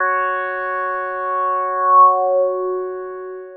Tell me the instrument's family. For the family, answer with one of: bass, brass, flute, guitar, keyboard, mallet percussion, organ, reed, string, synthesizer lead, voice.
synthesizer lead